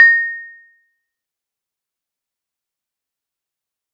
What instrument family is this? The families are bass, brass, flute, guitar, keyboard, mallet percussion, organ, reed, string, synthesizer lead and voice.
mallet percussion